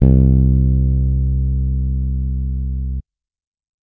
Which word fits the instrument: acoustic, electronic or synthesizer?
electronic